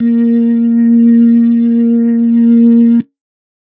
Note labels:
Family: organ; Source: electronic; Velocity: 25

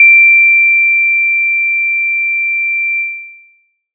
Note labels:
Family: mallet percussion; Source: acoustic; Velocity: 50; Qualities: long release

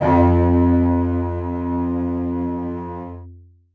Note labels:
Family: string; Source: acoustic; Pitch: F2; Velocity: 127; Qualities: reverb

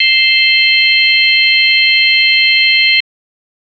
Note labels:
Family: organ; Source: electronic; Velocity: 25; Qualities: bright

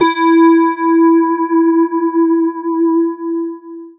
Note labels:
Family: guitar; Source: electronic; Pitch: E4; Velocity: 75; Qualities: long release, multiphonic, non-linear envelope

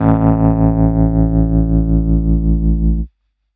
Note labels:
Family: keyboard; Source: electronic; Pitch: A1; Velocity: 100; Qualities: distorted

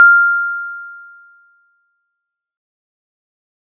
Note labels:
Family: mallet percussion; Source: acoustic; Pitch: F6; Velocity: 75; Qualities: fast decay

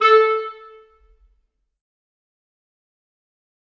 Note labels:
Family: reed; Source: acoustic; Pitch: A4; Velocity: 127; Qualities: fast decay, percussive, reverb

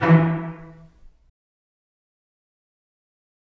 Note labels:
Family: string; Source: acoustic; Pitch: E3; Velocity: 75; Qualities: fast decay, reverb

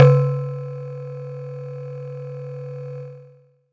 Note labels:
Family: mallet percussion; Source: acoustic; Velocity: 75; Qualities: distorted

